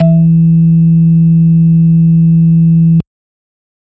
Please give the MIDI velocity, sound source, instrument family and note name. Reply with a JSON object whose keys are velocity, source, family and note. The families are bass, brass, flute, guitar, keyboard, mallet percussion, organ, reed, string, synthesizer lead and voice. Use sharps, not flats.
{"velocity": 50, "source": "electronic", "family": "organ", "note": "E3"}